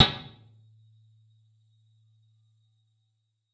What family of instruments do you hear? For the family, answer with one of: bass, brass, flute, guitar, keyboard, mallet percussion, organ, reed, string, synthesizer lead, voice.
guitar